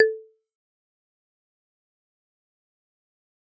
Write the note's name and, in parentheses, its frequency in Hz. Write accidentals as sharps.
A4 (440 Hz)